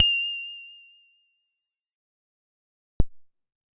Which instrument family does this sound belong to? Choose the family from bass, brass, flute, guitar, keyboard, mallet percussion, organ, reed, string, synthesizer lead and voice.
bass